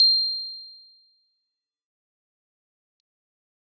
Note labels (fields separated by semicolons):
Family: keyboard; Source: acoustic; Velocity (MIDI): 50; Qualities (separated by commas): bright, fast decay, percussive